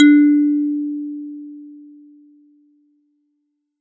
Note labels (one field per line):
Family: mallet percussion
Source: acoustic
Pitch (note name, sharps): D4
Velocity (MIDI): 50